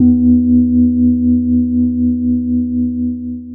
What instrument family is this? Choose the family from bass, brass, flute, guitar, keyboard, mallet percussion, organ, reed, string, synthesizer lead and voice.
keyboard